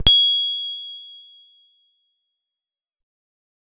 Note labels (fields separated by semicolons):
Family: guitar; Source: electronic; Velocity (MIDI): 75; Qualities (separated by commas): fast decay